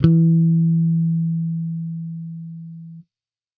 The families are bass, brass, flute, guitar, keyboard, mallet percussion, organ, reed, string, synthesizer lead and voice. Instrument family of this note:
bass